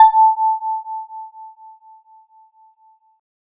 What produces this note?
electronic keyboard